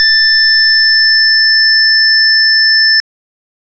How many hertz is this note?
1760 Hz